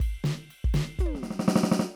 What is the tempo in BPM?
120 BPM